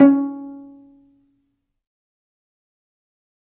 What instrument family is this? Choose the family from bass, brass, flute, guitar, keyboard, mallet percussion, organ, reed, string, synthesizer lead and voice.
string